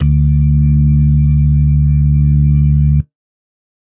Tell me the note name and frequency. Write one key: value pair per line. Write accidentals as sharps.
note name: D2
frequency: 73.42 Hz